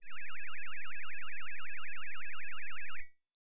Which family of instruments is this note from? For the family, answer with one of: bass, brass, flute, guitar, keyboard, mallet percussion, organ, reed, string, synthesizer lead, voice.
voice